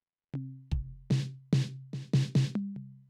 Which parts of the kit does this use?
snare, high tom, mid tom, floor tom and kick